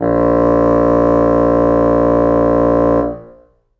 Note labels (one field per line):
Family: reed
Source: acoustic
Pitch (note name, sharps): A#1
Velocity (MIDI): 100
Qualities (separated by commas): reverb